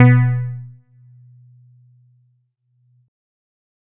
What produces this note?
electronic keyboard